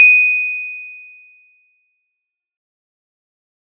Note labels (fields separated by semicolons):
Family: mallet percussion; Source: acoustic; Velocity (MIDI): 75; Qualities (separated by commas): fast decay